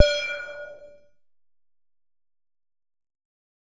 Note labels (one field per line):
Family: bass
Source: synthesizer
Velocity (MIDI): 25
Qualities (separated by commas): bright, distorted